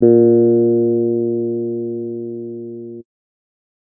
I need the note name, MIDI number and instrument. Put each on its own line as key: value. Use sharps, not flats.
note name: A#2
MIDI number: 46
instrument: electronic keyboard